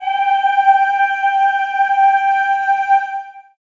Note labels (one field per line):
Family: voice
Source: acoustic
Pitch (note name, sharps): G5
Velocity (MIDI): 50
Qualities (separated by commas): reverb